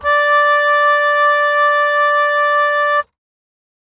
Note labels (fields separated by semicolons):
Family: keyboard; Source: acoustic; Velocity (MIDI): 127